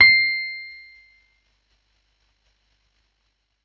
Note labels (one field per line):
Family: keyboard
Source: electronic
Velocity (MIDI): 50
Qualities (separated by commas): distorted, tempo-synced